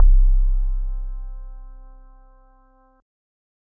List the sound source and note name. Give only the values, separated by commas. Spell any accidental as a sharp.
electronic, C1